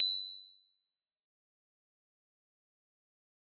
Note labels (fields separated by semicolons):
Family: mallet percussion; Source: acoustic; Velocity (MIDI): 100; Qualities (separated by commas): bright, fast decay, percussive